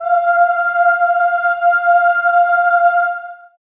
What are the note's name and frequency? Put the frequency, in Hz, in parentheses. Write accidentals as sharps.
F5 (698.5 Hz)